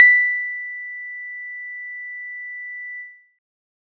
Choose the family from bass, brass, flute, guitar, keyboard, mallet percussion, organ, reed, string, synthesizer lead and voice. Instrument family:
guitar